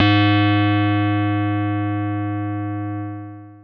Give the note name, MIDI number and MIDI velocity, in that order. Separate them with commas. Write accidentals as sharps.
G#2, 44, 100